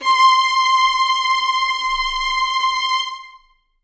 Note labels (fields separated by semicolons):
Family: string; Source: acoustic; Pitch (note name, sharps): C6; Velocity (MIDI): 127; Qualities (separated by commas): bright, reverb